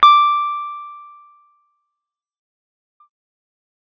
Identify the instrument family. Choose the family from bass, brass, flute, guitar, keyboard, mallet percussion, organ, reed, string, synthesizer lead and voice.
guitar